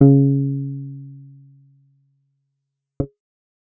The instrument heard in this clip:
synthesizer bass